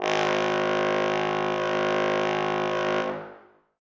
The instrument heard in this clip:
acoustic brass instrument